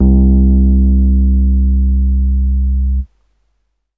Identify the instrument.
electronic keyboard